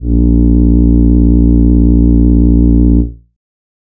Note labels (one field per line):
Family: voice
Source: synthesizer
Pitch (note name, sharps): A#1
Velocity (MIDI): 75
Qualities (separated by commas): dark